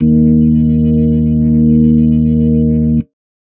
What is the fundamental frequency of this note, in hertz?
77.78 Hz